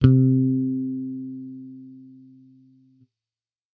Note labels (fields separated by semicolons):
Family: bass; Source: electronic; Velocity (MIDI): 100